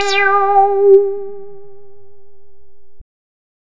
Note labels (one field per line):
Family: bass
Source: synthesizer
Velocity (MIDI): 100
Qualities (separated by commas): bright, distorted